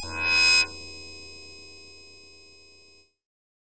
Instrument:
synthesizer keyboard